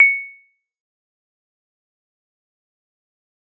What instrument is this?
acoustic mallet percussion instrument